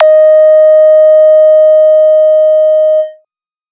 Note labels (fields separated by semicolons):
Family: bass; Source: synthesizer; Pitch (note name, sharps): D#5; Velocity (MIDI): 75; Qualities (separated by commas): distorted